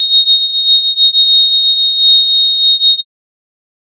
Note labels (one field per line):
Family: mallet percussion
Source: synthesizer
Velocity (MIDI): 25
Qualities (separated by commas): bright, multiphonic, non-linear envelope